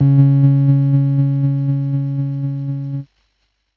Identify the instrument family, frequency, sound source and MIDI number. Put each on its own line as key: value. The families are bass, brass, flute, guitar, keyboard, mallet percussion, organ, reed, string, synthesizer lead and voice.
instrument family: keyboard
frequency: 138.6 Hz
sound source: electronic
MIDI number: 49